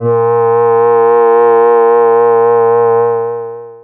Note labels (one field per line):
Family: voice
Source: synthesizer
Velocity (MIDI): 25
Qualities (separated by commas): distorted, long release